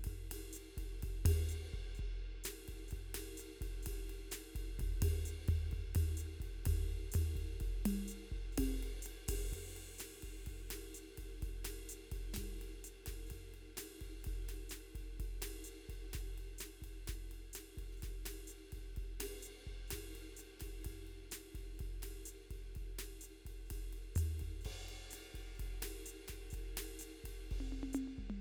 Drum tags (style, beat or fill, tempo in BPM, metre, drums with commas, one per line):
bossa nova
beat
127 BPM
4/4
crash, ride, hi-hat pedal, snare, high tom, mid tom, floor tom, kick